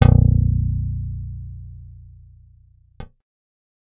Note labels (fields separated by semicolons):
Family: bass; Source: synthesizer; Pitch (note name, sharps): A#0; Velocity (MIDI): 127